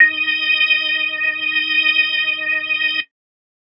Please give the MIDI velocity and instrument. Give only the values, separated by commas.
25, electronic organ